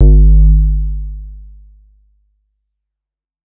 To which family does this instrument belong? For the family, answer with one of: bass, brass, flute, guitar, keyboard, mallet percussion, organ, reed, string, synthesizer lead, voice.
bass